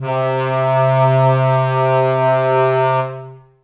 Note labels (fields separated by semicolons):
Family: reed; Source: acoustic; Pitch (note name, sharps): C3; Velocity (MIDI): 127; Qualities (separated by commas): reverb